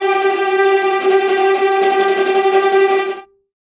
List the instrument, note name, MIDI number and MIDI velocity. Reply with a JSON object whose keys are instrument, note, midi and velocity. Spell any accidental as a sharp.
{"instrument": "acoustic string instrument", "note": "G4", "midi": 67, "velocity": 100}